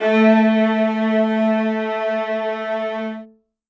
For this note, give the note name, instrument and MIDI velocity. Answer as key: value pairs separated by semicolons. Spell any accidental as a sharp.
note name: A3; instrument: acoustic string instrument; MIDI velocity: 127